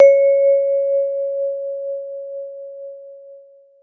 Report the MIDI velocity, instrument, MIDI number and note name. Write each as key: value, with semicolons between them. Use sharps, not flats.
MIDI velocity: 127; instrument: acoustic mallet percussion instrument; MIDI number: 73; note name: C#5